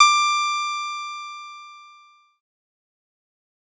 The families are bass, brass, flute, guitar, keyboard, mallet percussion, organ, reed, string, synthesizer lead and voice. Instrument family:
bass